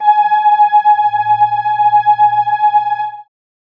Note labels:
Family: keyboard; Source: synthesizer; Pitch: G#5; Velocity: 127

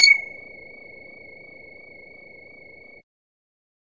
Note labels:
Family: bass; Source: synthesizer; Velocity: 100; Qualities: percussive

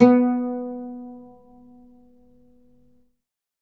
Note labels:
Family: guitar; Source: acoustic; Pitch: B3; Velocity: 50; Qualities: reverb

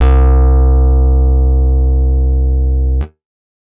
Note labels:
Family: guitar; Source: acoustic; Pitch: C2; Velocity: 75

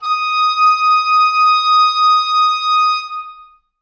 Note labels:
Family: reed; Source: acoustic; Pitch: D#6; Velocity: 127; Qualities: long release, reverb

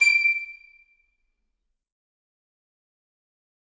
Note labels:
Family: flute; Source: acoustic; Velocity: 25; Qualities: fast decay, percussive, reverb

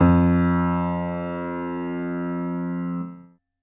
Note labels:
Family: keyboard; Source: acoustic; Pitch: F2; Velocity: 50

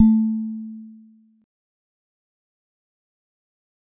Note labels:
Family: mallet percussion; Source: acoustic; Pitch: A3; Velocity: 25; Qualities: dark, fast decay

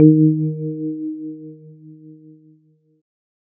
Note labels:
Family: keyboard; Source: electronic; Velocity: 75; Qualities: dark

